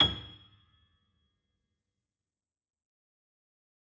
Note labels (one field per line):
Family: keyboard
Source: acoustic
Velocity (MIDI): 25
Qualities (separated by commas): fast decay, percussive